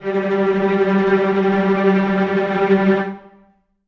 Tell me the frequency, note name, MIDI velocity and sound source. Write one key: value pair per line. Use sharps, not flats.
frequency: 196 Hz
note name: G3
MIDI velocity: 100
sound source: acoustic